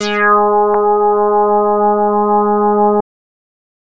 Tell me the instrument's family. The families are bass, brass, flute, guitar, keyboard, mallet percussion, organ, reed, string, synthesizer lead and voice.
bass